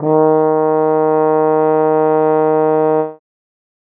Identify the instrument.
acoustic brass instrument